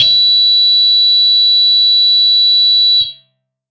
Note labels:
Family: guitar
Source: electronic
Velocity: 75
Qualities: bright, distorted

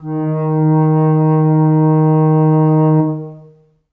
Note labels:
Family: flute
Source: acoustic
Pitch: D#3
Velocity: 100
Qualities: long release, reverb

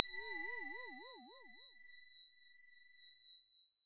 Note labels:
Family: mallet percussion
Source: electronic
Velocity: 127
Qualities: bright, distorted, long release, non-linear envelope

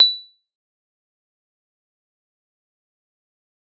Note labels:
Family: mallet percussion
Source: acoustic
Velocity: 50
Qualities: bright, fast decay, percussive

